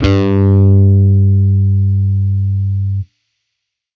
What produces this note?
electronic bass